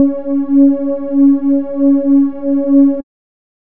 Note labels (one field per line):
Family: bass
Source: synthesizer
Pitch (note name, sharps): C#4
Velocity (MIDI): 100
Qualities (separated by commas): dark